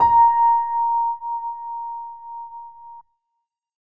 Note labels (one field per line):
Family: keyboard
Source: electronic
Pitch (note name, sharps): A#5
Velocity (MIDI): 50